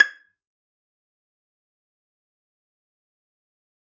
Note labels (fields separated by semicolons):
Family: string; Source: acoustic; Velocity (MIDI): 127; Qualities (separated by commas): fast decay, percussive, reverb